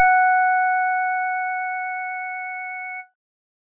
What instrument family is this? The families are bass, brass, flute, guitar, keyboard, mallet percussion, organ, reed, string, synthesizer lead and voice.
organ